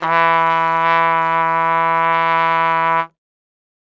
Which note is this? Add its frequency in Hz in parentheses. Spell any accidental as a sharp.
E3 (164.8 Hz)